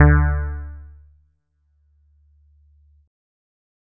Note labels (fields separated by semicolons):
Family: keyboard; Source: electronic; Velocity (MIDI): 127